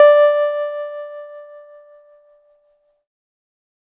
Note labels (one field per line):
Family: keyboard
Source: electronic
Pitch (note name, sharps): D5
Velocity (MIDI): 75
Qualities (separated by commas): distorted